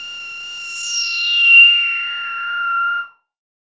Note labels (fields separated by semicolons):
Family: bass; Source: synthesizer; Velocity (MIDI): 25; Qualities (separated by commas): non-linear envelope